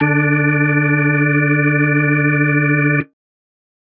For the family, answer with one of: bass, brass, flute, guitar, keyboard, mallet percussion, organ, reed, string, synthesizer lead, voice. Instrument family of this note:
organ